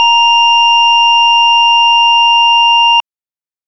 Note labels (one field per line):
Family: organ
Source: electronic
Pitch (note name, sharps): A#5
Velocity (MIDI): 100